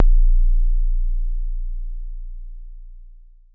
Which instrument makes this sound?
electronic keyboard